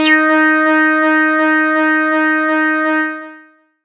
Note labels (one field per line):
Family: bass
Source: synthesizer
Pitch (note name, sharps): D#4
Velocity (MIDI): 127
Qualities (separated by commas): distorted, long release